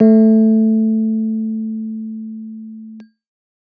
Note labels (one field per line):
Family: keyboard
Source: electronic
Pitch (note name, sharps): A3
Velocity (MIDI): 50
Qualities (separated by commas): dark